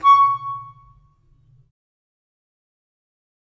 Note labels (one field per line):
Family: flute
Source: acoustic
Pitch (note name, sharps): C#6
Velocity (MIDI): 25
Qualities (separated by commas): fast decay, reverb